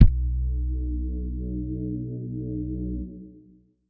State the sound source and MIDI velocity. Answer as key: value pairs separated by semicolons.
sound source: electronic; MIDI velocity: 75